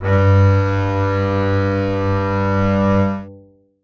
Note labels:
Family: string; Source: acoustic; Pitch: G2; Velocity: 25; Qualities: long release, reverb

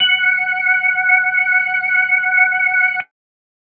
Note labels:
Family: organ; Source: electronic; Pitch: F#5; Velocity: 127

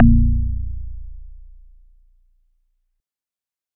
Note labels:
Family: organ; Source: electronic; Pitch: A#0; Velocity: 127

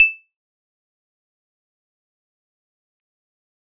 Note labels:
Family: keyboard; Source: electronic; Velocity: 127; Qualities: bright, fast decay, percussive

